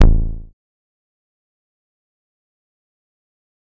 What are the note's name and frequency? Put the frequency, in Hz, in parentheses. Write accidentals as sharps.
A0 (27.5 Hz)